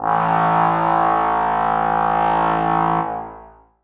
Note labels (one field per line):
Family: brass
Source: acoustic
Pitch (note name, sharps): A1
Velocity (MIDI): 100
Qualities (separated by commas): bright, long release, reverb